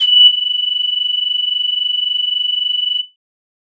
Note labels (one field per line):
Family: flute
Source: synthesizer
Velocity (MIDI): 75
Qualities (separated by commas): bright, distorted